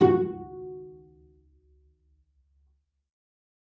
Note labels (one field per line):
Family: string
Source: acoustic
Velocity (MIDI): 100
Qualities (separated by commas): reverb